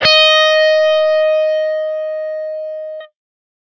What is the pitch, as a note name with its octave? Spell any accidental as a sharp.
D#5